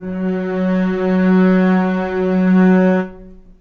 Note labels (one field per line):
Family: string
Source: acoustic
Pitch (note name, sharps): F#3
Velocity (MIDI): 50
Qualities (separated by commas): long release, reverb